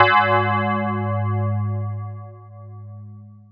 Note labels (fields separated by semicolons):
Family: mallet percussion; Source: electronic; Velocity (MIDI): 127